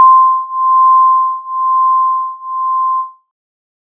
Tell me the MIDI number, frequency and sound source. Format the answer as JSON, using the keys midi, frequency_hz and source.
{"midi": 84, "frequency_hz": 1047, "source": "synthesizer"}